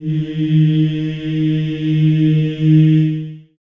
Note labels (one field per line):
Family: voice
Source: acoustic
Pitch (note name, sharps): D#3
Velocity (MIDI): 50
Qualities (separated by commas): reverb